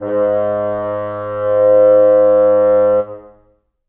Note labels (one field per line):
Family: reed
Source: acoustic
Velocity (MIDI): 75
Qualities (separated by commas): reverb